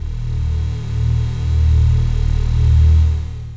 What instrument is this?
synthesizer voice